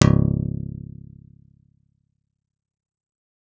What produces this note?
acoustic guitar